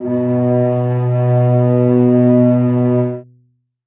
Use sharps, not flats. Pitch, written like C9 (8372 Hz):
B2 (123.5 Hz)